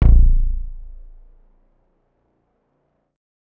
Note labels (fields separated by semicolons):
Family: keyboard; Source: electronic; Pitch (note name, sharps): A0; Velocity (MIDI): 25; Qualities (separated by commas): dark